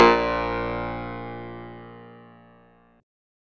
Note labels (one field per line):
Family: synthesizer lead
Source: synthesizer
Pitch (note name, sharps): A#1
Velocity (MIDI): 25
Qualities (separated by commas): bright, distorted